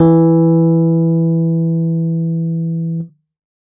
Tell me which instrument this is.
electronic keyboard